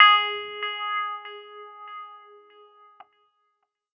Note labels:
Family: keyboard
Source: electronic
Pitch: G#4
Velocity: 100

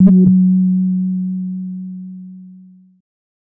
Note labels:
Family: bass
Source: synthesizer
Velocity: 50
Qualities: distorted

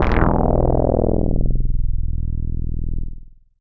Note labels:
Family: bass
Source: synthesizer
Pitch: E0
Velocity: 100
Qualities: bright, distorted, tempo-synced

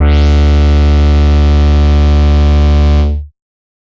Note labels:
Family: bass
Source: synthesizer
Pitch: D2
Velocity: 100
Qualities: bright, distorted

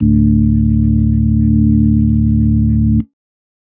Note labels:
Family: organ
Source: electronic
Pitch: D1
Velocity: 75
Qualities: dark

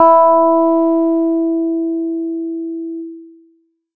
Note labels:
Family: bass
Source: synthesizer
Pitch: E4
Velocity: 50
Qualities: distorted

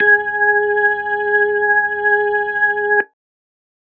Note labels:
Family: organ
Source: electronic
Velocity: 75

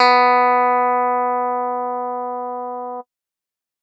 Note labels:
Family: guitar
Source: electronic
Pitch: B3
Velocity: 127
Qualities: bright

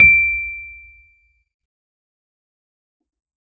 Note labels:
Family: keyboard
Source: electronic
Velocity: 127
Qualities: fast decay

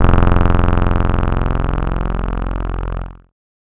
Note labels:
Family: bass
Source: synthesizer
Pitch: F0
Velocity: 50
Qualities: bright, distorted

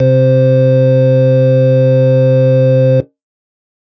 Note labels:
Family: organ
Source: electronic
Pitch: C3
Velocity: 127

